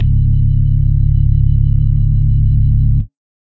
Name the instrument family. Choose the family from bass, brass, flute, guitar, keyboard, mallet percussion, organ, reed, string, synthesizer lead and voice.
organ